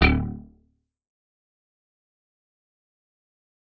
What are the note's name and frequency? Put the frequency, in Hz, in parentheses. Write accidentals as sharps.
D1 (36.71 Hz)